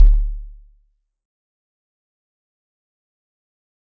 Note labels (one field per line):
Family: mallet percussion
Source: acoustic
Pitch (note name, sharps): D1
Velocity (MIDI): 50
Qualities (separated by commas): fast decay, percussive